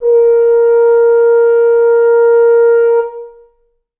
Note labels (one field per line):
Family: brass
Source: acoustic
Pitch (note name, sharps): A#4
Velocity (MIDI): 25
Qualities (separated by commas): long release, reverb